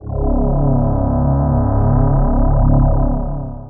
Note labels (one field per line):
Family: voice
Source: synthesizer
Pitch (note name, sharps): C#1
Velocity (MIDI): 25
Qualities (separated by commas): distorted, long release